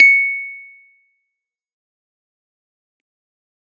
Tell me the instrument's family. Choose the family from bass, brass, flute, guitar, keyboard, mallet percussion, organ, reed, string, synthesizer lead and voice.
keyboard